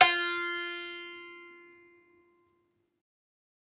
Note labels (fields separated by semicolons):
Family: guitar; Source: acoustic; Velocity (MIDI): 100; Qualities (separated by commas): bright, multiphonic, reverb